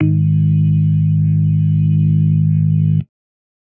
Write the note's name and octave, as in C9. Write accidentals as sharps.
G#1